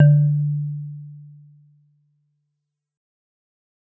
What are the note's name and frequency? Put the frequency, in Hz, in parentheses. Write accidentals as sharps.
D3 (146.8 Hz)